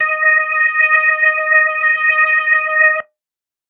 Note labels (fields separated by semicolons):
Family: organ; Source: electronic; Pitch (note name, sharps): D#5; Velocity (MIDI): 127